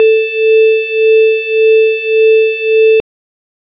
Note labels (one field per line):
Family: organ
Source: electronic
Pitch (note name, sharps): A4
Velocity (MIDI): 25